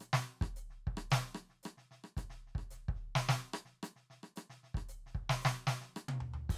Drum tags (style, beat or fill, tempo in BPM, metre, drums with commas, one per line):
Afro-Cuban rumba
beat
110 BPM
4/4
crash, hi-hat pedal, snare, cross-stick, high tom, floor tom, kick